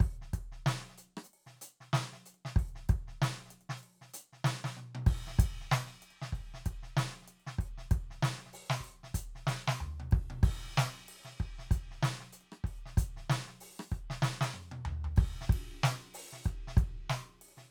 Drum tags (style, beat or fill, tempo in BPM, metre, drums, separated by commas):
rock, beat, 95 BPM, 4/4, crash, ride, closed hi-hat, open hi-hat, hi-hat pedal, snare, cross-stick, high tom, mid tom, floor tom, kick